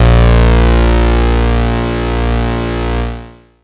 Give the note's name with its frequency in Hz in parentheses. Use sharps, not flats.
A#1 (58.27 Hz)